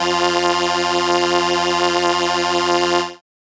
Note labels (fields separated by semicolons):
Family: keyboard; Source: synthesizer; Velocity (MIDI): 100; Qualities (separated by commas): bright